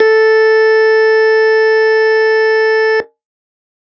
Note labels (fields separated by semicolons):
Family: organ; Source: electronic; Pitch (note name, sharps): A4; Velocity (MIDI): 127